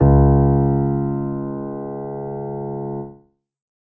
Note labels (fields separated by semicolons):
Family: keyboard; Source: acoustic; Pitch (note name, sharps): C#2; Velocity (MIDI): 25; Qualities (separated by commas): reverb